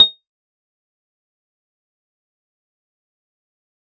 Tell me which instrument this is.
acoustic guitar